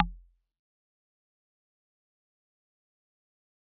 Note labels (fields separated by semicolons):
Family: mallet percussion; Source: acoustic; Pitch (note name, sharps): F1; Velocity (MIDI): 100; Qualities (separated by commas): fast decay, percussive